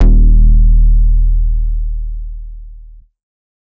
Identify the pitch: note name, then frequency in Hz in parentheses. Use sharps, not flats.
D#1 (38.89 Hz)